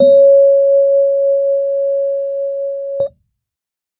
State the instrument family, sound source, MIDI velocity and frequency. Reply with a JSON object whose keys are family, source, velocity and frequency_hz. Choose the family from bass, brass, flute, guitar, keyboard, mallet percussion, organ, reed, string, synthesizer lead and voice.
{"family": "keyboard", "source": "electronic", "velocity": 25, "frequency_hz": 554.4}